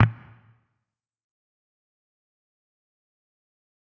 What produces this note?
electronic guitar